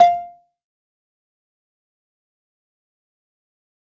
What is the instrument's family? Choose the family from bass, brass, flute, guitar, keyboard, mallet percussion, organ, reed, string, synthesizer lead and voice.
mallet percussion